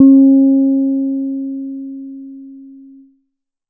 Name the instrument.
synthesizer bass